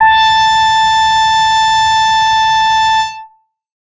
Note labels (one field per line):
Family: bass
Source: synthesizer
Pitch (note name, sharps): A5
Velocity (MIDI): 100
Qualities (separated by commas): distorted